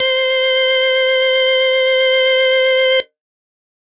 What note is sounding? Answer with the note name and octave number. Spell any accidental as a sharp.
C5